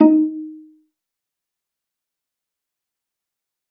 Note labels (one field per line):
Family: string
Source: acoustic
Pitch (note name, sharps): D#4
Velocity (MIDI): 50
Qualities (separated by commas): fast decay, percussive, reverb